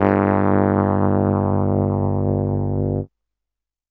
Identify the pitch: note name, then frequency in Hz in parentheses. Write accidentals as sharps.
G1 (49 Hz)